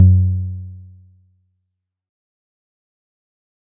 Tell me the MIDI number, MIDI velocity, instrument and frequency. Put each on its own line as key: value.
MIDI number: 42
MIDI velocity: 75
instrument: synthesizer guitar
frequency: 92.5 Hz